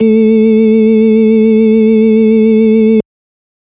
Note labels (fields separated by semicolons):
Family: organ; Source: electronic; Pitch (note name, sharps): A3; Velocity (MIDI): 127